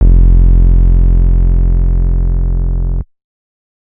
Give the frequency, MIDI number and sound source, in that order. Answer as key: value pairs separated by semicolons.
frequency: 43.65 Hz; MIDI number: 29; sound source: synthesizer